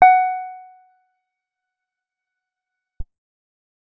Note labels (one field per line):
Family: guitar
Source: acoustic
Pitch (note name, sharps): F#5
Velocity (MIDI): 25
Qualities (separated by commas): fast decay, percussive